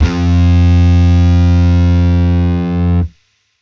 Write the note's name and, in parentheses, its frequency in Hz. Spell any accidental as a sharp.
F2 (87.31 Hz)